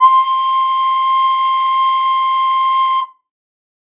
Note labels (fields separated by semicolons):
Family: flute; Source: acoustic; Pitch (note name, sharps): C6; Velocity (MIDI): 25